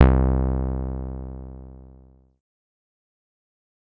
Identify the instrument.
synthesizer bass